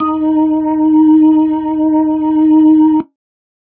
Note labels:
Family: organ; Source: electronic; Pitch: D#4; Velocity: 127

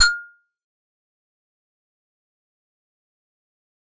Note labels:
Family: keyboard; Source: acoustic; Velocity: 75; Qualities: fast decay, percussive

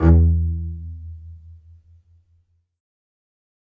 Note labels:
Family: string; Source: acoustic; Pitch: E2; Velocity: 100; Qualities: reverb

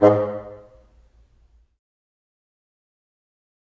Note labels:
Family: reed; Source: acoustic; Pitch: G#2; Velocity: 50; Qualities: fast decay, percussive, reverb

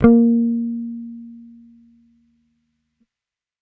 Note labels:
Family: bass; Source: electronic; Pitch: A#3; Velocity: 50

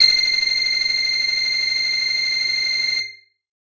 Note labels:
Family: keyboard; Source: electronic; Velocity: 100; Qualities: distorted

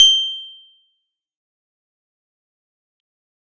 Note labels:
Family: keyboard; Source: electronic; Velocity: 127; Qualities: bright, fast decay, percussive

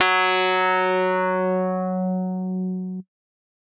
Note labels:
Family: keyboard; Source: electronic; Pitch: F#3; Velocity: 127; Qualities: distorted

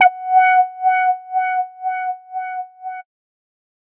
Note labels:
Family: bass; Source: synthesizer; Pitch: F#5; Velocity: 75; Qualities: distorted

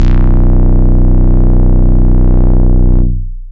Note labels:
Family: bass; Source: synthesizer; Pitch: B0; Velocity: 127; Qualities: distorted, long release, tempo-synced

